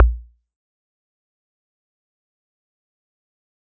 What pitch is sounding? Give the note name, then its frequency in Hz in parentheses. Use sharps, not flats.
A#1 (58.27 Hz)